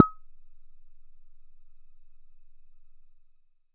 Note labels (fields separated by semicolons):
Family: bass; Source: synthesizer; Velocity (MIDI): 50